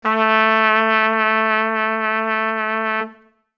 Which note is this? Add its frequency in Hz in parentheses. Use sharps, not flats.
A3 (220 Hz)